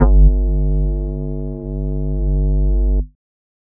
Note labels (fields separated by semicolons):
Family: flute; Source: synthesizer; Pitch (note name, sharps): G1; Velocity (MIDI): 100